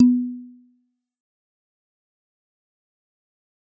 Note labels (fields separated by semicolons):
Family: mallet percussion; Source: acoustic; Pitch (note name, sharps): B3; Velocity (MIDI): 25; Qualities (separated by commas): dark, fast decay, percussive